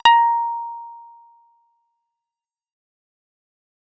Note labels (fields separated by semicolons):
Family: bass; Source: synthesizer; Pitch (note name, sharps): A#5; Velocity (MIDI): 25; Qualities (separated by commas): fast decay